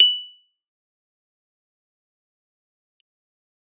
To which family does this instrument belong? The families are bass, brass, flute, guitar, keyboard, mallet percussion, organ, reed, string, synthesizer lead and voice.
keyboard